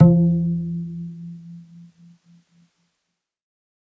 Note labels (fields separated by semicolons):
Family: string; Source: acoustic; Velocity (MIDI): 50; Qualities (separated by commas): reverb